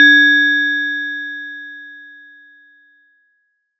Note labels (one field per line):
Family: mallet percussion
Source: acoustic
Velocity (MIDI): 75